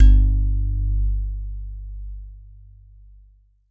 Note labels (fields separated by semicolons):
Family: mallet percussion; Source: acoustic; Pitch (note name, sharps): G1; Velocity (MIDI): 75